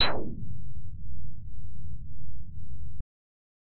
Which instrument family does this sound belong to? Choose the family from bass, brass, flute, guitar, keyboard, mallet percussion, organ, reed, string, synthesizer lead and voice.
bass